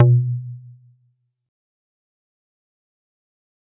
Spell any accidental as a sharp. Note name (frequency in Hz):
B2 (123.5 Hz)